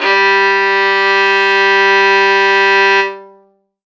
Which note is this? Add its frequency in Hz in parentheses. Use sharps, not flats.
G3 (196 Hz)